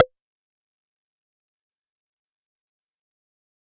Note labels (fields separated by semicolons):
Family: bass; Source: synthesizer; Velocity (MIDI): 75; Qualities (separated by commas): distorted, fast decay, percussive